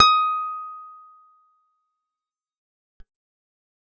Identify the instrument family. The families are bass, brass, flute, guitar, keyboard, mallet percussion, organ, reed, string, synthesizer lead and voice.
guitar